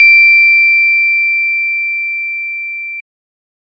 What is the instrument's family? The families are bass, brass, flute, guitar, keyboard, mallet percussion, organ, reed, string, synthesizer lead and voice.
organ